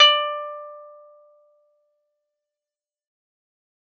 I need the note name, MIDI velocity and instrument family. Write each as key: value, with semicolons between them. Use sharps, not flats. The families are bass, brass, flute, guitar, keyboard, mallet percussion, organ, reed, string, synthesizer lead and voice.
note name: D5; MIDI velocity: 127; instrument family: guitar